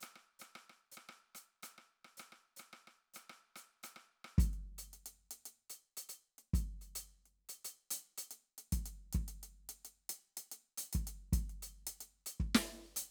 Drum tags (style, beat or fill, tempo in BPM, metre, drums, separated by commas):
Afro-Cuban rumba, beat, 110 BPM, 4/4, closed hi-hat, hi-hat pedal, snare, cross-stick, kick